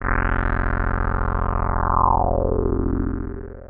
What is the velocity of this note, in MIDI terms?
25